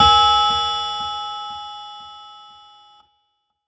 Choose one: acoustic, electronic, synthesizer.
electronic